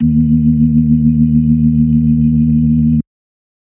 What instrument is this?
electronic organ